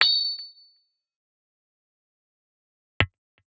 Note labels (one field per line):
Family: guitar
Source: electronic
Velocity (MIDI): 25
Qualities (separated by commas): bright, distorted, fast decay, percussive